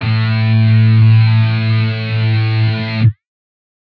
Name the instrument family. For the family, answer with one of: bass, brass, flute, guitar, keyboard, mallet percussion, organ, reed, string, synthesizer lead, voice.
guitar